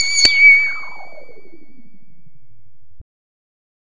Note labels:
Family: bass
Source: synthesizer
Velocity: 127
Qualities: bright, distorted

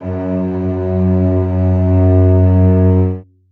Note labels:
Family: string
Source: acoustic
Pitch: F#2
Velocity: 25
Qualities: reverb

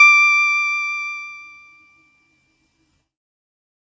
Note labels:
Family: keyboard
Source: electronic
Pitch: D6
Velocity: 127

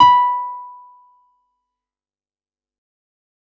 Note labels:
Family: keyboard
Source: electronic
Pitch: B5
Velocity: 127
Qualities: fast decay

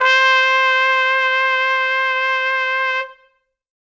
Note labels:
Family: brass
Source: acoustic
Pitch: C5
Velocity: 100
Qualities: bright

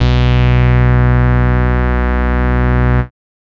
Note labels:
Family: bass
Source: synthesizer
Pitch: B1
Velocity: 100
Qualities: bright, distorted

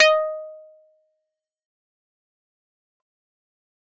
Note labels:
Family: keyboard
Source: electronic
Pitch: D#5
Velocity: 127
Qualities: distorted, fast decay, percussive

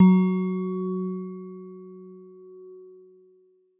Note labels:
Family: mallet percussion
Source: acoustic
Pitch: F#3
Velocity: 100

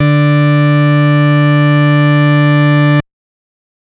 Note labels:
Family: organ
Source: electronic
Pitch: D3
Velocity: 127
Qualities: bright, distorted

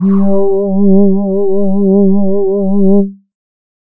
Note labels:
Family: voice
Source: synthesizer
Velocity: 127

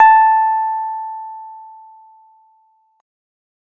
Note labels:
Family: keyboard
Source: electronic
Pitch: A5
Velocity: 75

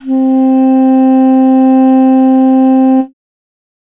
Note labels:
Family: reed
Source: acoustic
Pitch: C4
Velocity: 25

